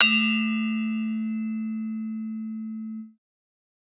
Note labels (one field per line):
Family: mallet percussion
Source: acoustic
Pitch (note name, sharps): A3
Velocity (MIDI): 127